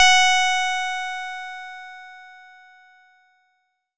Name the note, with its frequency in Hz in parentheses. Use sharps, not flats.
F#5 (740 Hz)